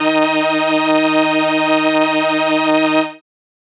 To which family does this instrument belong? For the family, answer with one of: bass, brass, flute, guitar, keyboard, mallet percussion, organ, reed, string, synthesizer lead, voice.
keyboard